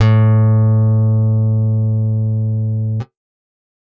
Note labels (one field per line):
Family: guitar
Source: acoustic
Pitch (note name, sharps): A2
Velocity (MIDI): 100